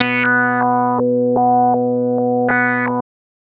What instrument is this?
synthesizer bass